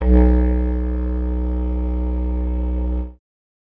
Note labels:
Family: reed; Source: acoustic; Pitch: B1; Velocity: 75; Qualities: dark

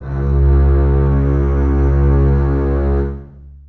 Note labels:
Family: string; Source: acoustic; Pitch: C#2; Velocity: 50; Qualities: long release, reverb

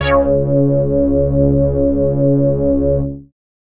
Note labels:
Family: bass; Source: synthesizer; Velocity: 75; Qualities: distorted

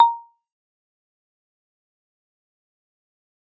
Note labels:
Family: mallet percussion; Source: acoustic; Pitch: A#5; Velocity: 100; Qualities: fast decay, percussive

